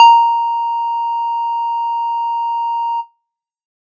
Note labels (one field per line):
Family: bass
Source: synthesizer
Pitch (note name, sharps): A#5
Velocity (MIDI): 25